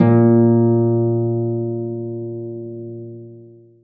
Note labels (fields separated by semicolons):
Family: string; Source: acoustic; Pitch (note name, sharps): A#2; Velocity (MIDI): 100; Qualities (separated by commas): long release, reverb